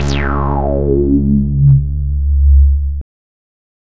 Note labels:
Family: bass; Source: synthesizer; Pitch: C#2; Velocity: 100; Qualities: bright, distorted

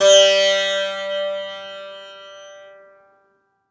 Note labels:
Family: guitar; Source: acoustic; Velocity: 25; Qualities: bright, multiphonic, reverb

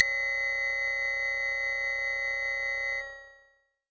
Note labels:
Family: bass; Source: synthesizer; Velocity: 75; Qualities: bright, multiphonic

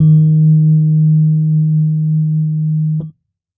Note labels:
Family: keyboard; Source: electronic; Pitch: D#3; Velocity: 50; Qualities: dark

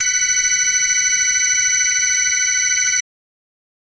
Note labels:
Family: organ; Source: electronic; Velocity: 127; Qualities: bright

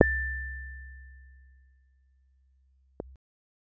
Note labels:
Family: keyboard; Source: electronic; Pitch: A6; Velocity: 50; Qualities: dark

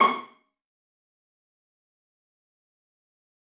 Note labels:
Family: string; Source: acoustic; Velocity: 127; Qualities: fast decay, percussive, reverb

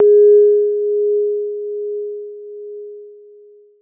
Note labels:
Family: keyboard; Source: electronic; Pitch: G#4; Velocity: 100; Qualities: long release

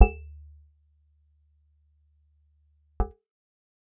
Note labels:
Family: guitar; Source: acoustic; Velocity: 25; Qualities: percussive

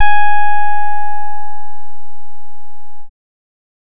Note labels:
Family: bass; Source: synthesizer; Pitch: G#5; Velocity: 127; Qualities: distorted

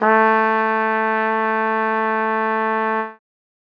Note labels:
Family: brass; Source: acoustic; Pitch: A3; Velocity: 25

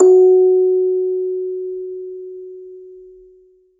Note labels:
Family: mallet percussion; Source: acoustic; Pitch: F#4; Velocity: 50; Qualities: reverb

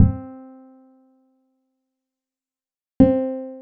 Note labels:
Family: guitar; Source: acoustic; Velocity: 25; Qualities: dark, percussive

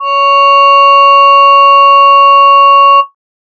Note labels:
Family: voice; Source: synthesizer; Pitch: C#5; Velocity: 127

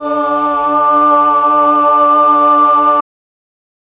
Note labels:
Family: voice; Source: electronic; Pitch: D4; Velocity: 127; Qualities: bright

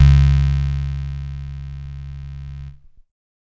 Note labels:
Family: keyboard; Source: electronic; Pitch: C#2; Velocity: 100; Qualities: bright, distorted

